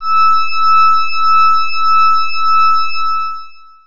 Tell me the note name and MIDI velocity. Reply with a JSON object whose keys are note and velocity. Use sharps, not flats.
{"note": "E6", "velocity": 75}